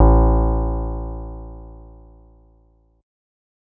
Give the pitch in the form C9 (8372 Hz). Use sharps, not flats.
A1 (55 Hz)